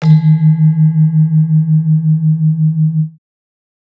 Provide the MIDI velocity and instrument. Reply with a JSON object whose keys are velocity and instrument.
{"velocity": 100, "instrument": "acoustic mallet percussion instrument"}